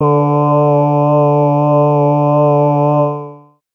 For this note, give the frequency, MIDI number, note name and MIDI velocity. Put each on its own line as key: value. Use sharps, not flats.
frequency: 146.8 Hz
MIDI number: 50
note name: D3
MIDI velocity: 25